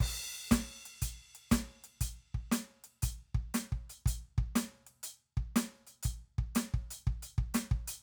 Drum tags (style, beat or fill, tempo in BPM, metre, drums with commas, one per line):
rock
beat
120 BPM
4/4
crash, closed hi-hat, hi-hat pedal, snare, kick